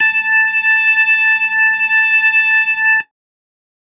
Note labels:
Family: organ; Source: electronic; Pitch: A5; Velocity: 127

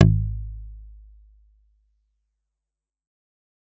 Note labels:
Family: guitar; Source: electronic; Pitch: G#1; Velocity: 127; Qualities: fast decay

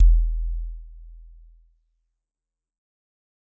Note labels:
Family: mallet percussion; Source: acoustic; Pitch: E1; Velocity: 75; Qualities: dark, fast decay

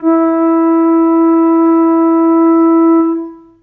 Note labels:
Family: flute; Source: acoustic; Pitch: E4; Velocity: 25; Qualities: long release, reverb

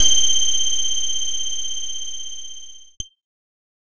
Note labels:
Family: keyboard; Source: electronic; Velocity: 127; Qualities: bright, distorted

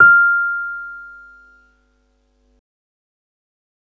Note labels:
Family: keyboard; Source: electronic; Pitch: F6; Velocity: 25; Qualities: fast decay

